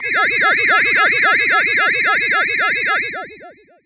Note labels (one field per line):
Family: voice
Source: synthesizer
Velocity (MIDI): 50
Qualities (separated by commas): bright, distorted, long release